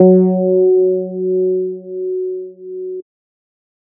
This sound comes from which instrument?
synthesizer bass